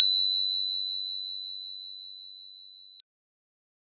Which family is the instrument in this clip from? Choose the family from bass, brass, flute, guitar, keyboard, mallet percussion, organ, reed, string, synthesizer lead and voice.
organ